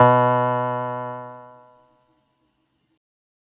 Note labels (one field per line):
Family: keyboard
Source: electronic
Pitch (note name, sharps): B2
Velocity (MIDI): 25